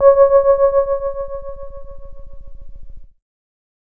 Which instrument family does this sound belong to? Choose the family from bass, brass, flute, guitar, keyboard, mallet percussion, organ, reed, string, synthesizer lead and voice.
keyboard